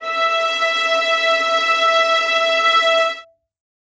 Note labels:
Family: string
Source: acoustic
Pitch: E5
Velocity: 50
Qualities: reverb

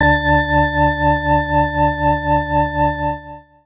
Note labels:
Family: organ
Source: electronic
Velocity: 100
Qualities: distorted

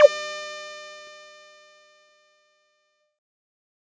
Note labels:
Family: bass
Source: synthesizer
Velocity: 75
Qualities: bright, distorted

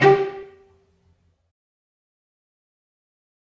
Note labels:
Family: string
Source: acoustic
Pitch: G4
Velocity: 75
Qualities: fast decay, percussive, reverb

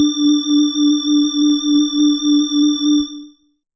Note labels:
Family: mallet percussion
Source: electronic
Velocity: 127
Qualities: bright, distorted, multiphonic

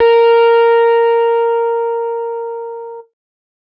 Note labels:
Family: guitar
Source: electronic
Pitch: A#4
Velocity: 50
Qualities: distorted

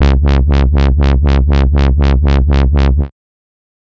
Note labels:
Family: bass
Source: synthesizer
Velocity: 75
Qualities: bright, distorted, tempo-synced

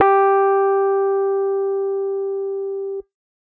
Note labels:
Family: keyboard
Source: electronic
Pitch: G4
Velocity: 127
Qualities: dark

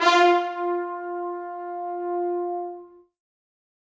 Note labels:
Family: brass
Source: acoustic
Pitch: F4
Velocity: 25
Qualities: bright, reverb

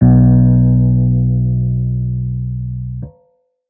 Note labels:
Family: keyboard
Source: electronic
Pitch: B1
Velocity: 50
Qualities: dark, distorted

